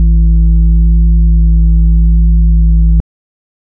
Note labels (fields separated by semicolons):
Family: organ; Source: electronic; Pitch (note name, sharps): A1; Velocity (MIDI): 75; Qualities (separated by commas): dark